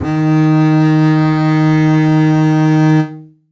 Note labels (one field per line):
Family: string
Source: acoustic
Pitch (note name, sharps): D#3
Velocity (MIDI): 25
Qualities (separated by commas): reverb